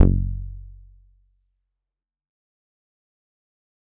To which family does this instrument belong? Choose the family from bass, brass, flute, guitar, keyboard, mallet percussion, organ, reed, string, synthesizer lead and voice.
bass